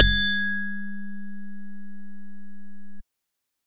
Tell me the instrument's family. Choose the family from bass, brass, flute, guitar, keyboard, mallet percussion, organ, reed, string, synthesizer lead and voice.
bass